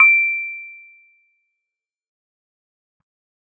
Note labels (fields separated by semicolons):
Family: keyboard; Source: electronic; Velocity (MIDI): 25; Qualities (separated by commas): fast decay